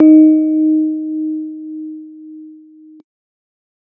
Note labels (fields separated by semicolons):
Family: keyboard; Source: electronic; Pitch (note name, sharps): D#4; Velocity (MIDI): 25